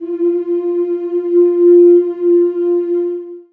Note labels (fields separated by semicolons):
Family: voice; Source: acoustic; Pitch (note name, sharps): F4; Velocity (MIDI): 75; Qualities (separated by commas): long release, reverb